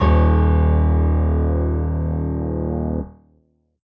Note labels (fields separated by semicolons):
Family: keyboard; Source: electronic; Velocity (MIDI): 100